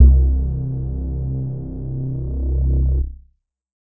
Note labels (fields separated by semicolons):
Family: keyboard; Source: electronic; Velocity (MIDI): 100; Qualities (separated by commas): distorted